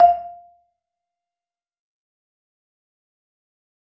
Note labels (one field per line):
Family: mallet percussion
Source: acoustic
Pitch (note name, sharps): F5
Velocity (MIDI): 100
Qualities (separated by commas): fast decay, percussive, reverb